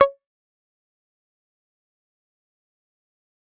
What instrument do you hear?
electronic guitar